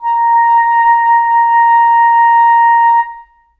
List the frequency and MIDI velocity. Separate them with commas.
932.3 Hz, 25